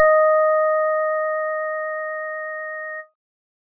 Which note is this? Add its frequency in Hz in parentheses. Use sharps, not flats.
D#5 (622.3 Hz)